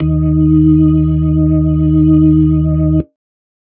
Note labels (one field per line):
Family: organ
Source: electronic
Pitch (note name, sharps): D#2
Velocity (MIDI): 50